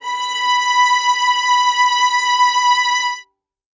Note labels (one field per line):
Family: string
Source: acoustic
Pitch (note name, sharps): B5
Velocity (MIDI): 127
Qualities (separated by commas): reverb